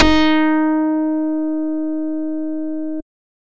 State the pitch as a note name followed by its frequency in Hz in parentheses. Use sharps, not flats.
D#4 (311.1 Hz)